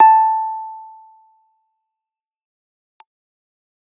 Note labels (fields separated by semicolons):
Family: keyboard; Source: electronic; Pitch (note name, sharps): A5; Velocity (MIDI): 25; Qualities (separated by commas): fast decay